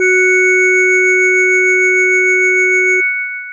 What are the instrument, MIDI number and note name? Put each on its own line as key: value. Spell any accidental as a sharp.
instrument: electronic mallet percussion instrument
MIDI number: 66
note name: F#4